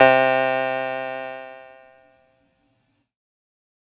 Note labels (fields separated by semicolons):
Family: keyboard; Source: electronic; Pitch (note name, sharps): C3; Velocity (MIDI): 25; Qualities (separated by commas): bright, distorted